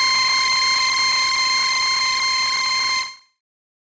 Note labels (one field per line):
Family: bass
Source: synthesizer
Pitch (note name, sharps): C6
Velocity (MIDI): 100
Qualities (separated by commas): bright, distorted, non-linear envelope